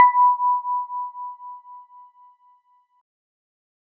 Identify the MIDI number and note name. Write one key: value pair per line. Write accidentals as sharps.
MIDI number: 83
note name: B5